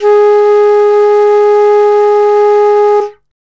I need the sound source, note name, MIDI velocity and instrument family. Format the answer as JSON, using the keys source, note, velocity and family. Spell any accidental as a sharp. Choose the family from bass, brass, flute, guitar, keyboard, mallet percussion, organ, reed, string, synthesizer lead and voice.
{"source": "acoustic", "note": "G#4", "velocity": 25, "family": "flute"}